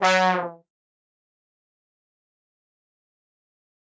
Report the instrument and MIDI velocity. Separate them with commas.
acoustic brass instrument, 127